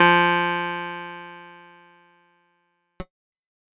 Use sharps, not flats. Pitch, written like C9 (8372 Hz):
F3 (174.6 Hz)